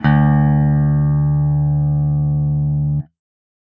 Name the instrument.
electronic guitar